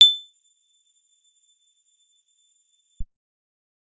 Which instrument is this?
acoustic guitar